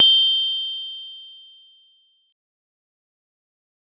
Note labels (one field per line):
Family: mallet percussion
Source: acoustic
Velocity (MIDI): 100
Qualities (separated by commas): fast decay, reverb